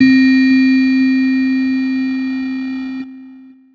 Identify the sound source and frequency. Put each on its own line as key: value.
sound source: electronic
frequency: 261.6 Hz